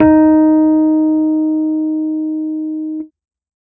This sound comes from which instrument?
electronic keyboard